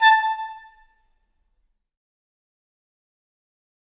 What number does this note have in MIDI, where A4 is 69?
81